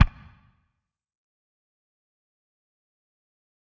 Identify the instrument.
electronic guitar